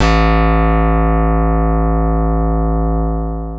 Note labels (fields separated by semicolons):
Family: keyboard; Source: electronic; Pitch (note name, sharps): A1; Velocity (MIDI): 100; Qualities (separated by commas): bright, long release